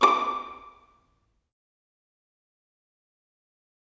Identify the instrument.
acoustic string instrument